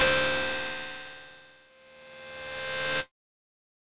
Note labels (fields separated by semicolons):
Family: guitar; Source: electronic; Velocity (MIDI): 100; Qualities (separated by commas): bright, distorted